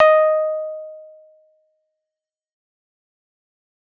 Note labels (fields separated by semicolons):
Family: keyboard; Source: electronic; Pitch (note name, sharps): D#5; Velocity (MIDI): 127; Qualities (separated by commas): fast decay